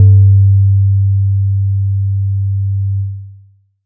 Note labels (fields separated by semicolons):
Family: mallet percussion; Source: acoustic; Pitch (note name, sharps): G2; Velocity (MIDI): 25; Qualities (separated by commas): dark, long release